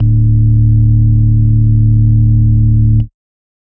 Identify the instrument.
electronic organ